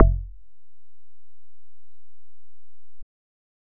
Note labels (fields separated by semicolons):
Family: bass; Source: synthesizer; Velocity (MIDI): 25